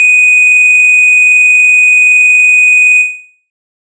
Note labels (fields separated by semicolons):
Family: bass; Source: synthesizer; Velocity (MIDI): 25; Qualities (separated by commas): bright